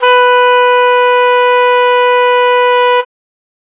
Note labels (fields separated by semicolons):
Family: reed; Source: acoustic; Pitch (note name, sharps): B4; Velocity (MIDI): 100